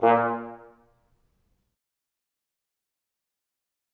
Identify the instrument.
acoustic brass instrument